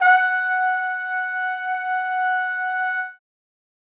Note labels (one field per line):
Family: brass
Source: acoustic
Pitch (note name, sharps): F#5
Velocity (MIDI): 50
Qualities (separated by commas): reverb